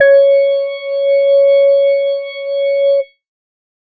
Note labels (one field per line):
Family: organ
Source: electronic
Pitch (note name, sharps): C#5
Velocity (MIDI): 75